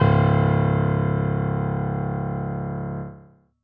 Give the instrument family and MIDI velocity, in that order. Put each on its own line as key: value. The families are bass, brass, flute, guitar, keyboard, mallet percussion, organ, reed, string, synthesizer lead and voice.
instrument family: keyboard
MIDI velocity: 75